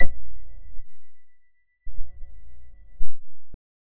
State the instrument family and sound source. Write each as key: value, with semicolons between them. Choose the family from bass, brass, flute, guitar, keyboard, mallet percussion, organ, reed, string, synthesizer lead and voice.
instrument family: bass; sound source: synthesizer